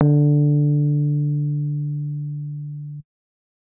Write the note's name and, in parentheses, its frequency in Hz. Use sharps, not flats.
D3 (146.8 Hz)